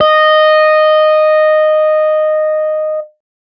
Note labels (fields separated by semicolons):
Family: guitar; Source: electronic; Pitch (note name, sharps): D#5; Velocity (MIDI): 50; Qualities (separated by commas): distorted